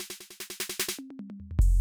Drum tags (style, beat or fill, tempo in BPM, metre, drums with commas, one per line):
rock
fill
145 BPM
4/4
crash, hi-hat pedal, snare, high tom, mid tom, floor tom, kick